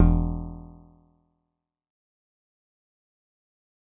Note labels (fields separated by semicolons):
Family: guitar; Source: synthesizer; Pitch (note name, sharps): E1; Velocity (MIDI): 50; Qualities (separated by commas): dark, fast decay